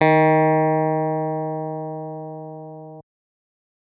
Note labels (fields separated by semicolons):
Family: keyboard; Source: electronic; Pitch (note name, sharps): D#3; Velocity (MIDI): 127; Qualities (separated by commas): distorted